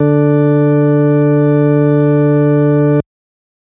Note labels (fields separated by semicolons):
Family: organ; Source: electronic; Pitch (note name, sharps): D3; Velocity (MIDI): 25